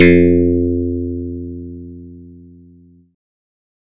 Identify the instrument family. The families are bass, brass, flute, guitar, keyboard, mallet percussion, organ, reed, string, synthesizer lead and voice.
bass